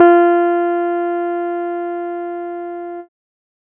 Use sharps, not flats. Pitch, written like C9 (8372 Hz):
F4 (349.2 Hz)